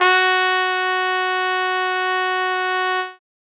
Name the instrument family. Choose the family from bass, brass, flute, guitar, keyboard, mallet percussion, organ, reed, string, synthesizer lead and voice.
brass